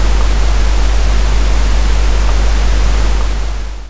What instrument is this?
electronic keyboard